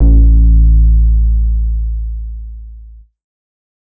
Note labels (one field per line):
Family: bass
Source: synthesizer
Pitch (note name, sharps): A1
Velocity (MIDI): 50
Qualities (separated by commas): distorted